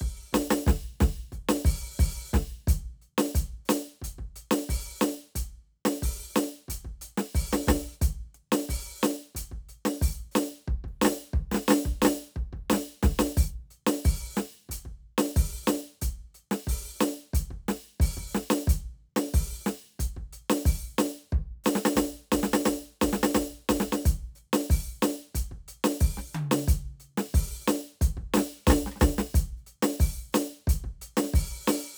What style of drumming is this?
Afrobeat